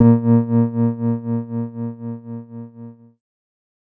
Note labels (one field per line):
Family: keyboard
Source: electronic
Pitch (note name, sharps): A#2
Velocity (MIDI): 127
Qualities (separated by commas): dark